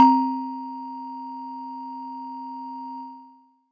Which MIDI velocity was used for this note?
25